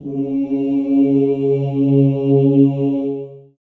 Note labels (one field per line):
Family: voice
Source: acoustic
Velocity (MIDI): 25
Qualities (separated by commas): long release, reverb